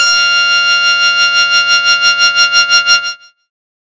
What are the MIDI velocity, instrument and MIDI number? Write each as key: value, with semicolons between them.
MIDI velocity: 127; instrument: synthesizer bass; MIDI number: 89